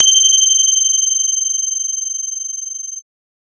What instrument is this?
synthesizer bass